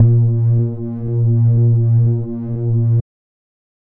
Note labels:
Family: bass; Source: synthesizer; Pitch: A#2; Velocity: 75; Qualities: dark

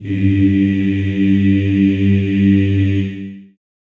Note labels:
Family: voice; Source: acoustic; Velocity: 25; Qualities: long release, reverb

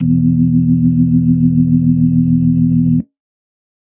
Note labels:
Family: organ; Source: electronic; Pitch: E1; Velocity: 50

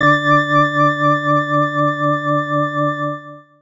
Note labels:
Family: organ; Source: electronic; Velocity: 100; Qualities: distorted

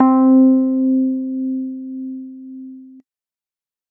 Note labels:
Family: keyboard; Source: electronic; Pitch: C4; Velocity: 50

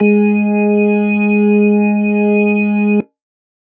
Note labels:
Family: organ; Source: electronic; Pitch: G#3; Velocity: 100

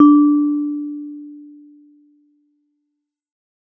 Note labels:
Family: mallet percussion; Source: acoustic; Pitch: D4; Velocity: 100; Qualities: dark

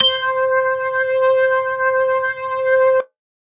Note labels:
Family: organ; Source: electronic; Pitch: C5; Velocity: 127

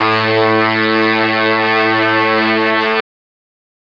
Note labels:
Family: brass; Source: electronic; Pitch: A2; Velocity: 127

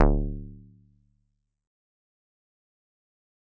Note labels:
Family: mallet percussion; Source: acoustic; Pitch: D1; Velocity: 75; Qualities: fast decay, percussive

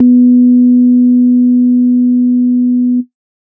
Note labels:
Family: organ; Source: electronic; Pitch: B3; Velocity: 50; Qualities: dark

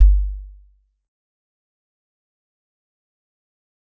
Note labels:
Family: mallet percussion; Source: acoustic; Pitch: G1; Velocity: 50; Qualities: dark, fast decay, percussive

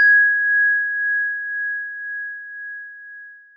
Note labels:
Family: mallet percussion; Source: acoustic; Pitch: G#6; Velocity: 127; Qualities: bright, long release

